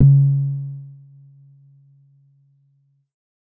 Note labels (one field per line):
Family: keyboard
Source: electronic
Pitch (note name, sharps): C#3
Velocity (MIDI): 50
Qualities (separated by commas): dark